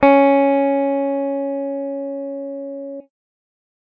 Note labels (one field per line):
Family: guitar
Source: electronic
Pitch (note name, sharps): C#4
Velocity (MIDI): 127